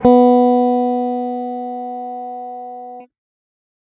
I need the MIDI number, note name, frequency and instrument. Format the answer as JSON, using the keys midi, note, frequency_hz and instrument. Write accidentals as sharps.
{"midi": 59, "note": "B3", "frequency_hz": 246.9, "instrument": "electronic guitar"}